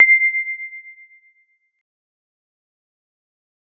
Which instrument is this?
electronic keyboard